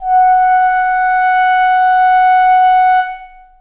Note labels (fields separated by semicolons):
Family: reed; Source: acoustic; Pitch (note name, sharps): F#5; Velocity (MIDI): 50; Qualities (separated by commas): long release, reverb